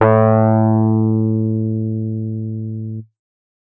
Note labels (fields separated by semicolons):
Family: keyboard; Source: electronic; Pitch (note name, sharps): A2; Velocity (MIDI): 127; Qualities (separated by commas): dark, distorted